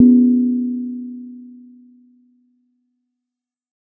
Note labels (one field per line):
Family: mallet percussion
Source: acoustic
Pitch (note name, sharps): B3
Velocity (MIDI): 50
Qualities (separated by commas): dark, reverb